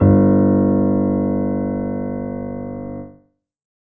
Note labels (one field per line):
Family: keyboard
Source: acoustic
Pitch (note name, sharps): G1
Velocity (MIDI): 50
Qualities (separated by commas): reverb